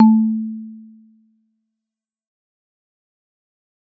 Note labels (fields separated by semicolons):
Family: mallet percussion; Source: acoustic; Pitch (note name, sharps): A3; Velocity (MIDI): 50; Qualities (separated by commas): dark, fast decay